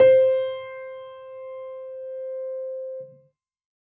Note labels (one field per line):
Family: keyboard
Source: acoustic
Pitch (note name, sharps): C5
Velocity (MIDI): 50